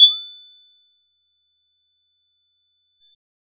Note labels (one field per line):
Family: bass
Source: synthesizer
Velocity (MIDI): 50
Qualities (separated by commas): bright, percussive